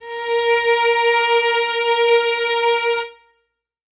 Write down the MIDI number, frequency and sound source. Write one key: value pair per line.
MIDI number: 70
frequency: 466.2 Hz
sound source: acoustic